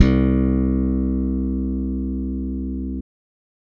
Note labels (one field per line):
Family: bass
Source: electronic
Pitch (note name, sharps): C2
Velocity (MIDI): 50